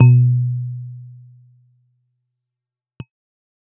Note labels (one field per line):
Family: keyboard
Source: electronic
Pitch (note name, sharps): B2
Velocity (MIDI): 25